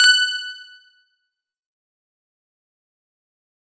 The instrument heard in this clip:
electronic guitar